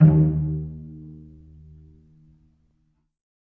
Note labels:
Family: string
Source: acoustic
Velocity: 100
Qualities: dark, reverb

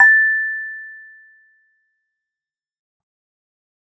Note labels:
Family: keyboard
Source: electronic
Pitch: A6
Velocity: 50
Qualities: fast decay

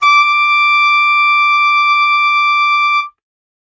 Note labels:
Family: reed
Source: acoustic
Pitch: D6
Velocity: 25

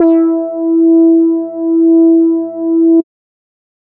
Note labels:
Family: bass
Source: synthesizer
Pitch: E4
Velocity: 100

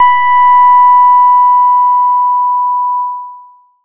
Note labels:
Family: bass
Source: synthesizer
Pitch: B5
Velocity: 75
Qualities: distorted, long release

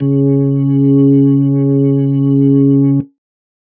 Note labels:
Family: organ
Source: electronic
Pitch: C#3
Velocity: 25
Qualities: dark

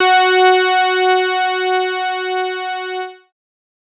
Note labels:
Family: bass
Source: synthesizer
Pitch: F#4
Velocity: 127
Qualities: bright, distorted

